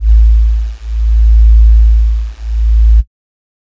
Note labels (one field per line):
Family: flute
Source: synthesizer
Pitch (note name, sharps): A1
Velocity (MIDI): 75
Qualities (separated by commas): dark